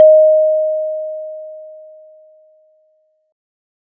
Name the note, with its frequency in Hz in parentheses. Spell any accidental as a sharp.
D#5 (622.3 Hz)